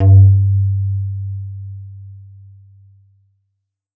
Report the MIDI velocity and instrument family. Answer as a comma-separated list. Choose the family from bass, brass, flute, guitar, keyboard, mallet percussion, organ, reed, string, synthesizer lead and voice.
75, guitar